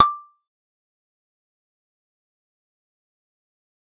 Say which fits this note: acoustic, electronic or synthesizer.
synthesizer